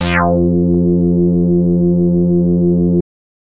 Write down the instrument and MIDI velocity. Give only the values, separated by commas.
synthesizer bass, 75